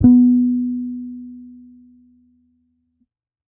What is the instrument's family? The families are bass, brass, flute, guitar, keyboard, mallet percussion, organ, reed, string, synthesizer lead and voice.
bass